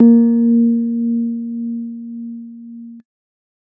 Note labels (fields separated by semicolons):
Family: keyboard; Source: electronic; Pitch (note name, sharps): A#3; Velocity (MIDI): 25